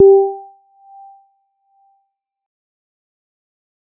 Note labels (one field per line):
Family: mallet percussion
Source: electronic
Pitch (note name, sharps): G4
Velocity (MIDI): 25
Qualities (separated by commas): fast decay, percussive